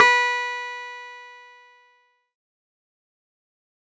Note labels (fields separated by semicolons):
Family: keyboard; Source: electronic; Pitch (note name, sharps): B4; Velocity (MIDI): 75; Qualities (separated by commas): distorted, fast decay